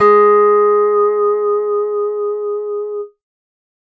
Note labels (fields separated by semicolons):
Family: guitar; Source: acoustic; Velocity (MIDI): 75